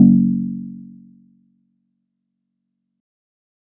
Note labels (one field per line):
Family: guitar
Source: synthesizer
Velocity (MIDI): 25